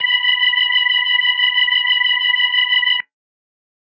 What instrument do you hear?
electronic organ